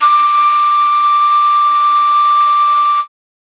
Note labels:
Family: flute; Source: acoustic; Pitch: D6; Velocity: 25

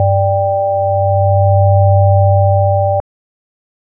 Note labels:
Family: organ; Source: electronic; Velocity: 50

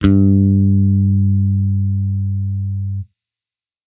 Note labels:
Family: bass; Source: electronic; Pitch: G2; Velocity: 127

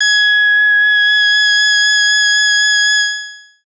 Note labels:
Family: bass; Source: synthesizer; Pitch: G#6; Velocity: 50; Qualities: distorted, long release

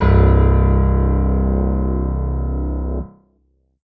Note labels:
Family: keyboard; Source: electronic; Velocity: 100

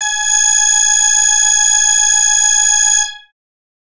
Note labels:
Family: bass; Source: synthesizer; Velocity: 127

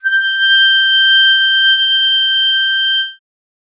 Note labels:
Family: reed; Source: acoustic; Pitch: G6; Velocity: 75

